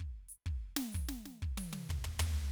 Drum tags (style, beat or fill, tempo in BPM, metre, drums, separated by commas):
Brazilian baião, fill, 95 BPM, 4/4, hi-hat pedal, snare, high tom, floor tom, kick